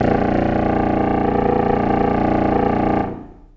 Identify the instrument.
acoustic reed instrument